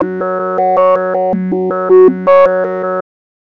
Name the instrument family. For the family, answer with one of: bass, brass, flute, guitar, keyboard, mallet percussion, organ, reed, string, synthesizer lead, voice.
bass